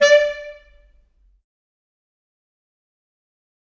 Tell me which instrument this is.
acoustic reed instrument